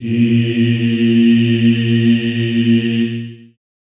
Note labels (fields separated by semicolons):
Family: voice; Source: acoustic; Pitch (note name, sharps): A#2; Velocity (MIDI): 75; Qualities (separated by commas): long release, reverb